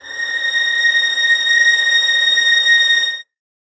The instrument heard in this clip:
acoustic string instrument